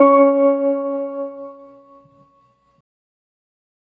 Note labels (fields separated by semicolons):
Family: organ; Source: electronic; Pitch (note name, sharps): C#4; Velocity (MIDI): 50